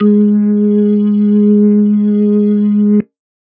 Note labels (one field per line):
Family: organ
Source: electronic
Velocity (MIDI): 100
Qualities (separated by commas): dark